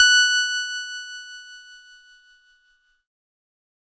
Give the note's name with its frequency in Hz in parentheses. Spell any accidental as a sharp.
F#6 (1480 Hz)